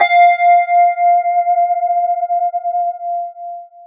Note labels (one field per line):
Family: guitar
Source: electronic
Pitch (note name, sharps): F5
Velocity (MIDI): 127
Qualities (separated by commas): long release, multiphonic, non-linear envelope